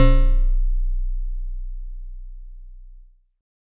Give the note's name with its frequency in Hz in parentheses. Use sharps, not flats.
B0 (30.87 Hz)